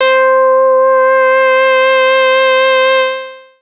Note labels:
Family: bass; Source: synthesizer; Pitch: C5; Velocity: 127; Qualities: distorted, long release

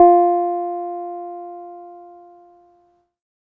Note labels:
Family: keyboard; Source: electronic; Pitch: F4; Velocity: 25; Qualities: dark

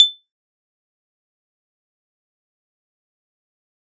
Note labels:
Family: keyboard; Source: electronic; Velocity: 75; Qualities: bright, fast decay, percussive

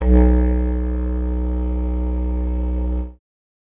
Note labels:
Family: reed; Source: acoustic; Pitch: B1; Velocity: 25; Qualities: dark

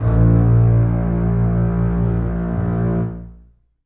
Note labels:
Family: string; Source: acoustic; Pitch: A#1; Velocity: 127; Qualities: reverb

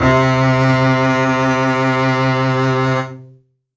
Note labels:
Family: string; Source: acoustic; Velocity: 127; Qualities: reverb

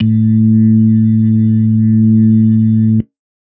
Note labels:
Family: organ; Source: electronic; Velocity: 75; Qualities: dark

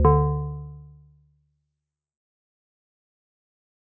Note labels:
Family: mallet percussion; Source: acoustic; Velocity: 100; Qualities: dark, fast decay, multiphonic

